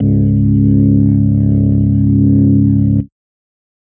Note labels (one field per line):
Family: organ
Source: electronic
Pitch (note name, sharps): C#1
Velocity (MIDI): 100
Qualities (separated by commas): distorted